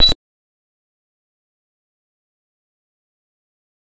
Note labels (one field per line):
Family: bass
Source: synthesizer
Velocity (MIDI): 25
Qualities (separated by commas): bright, distorted, fast decay, percussive